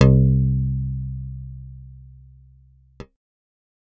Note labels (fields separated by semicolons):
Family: bass; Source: synthesizer; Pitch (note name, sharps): C2; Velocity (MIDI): 127